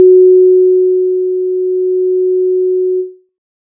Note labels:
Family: synthesizer lead; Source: synthesizer; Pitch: F#4; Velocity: 25

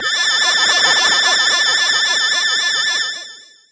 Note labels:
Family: voice; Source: synthesizer; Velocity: 25; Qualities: distorted, long release

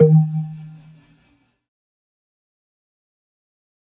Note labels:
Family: keyboard; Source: synthesizer; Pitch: D#3; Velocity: 75; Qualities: fast decay

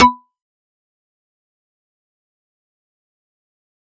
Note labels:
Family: mallet percussion; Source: electronic; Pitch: B3; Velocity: 127; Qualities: fast decay, percussive

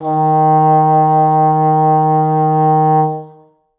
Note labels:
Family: reed; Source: acoustic; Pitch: D#3; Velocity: 25; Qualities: reverb

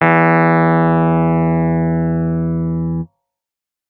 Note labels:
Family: keyboard; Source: electronic; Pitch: E2; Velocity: 127; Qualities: distorted

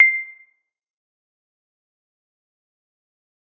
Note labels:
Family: mallet percussion; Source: acoustic; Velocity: 127; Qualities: fast decay, percussive, reverb

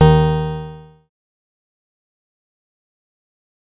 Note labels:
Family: bass; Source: synthesizer; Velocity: 100; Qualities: bright, distorted, fast decay

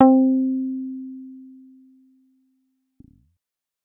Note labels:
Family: bass; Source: synthesizer; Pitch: C4; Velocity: 75; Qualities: dark

